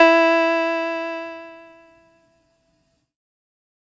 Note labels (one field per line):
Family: keyboard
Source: electronic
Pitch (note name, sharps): E4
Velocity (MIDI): 75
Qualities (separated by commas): distorted